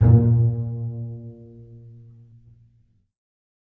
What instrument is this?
acoustic string instrument